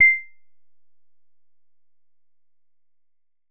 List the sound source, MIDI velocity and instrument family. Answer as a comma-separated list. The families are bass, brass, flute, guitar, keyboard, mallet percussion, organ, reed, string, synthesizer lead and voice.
synthesizer, 127, guitar